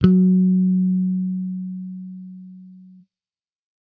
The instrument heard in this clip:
electronic bass